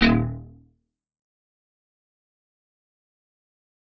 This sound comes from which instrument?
electronic guitar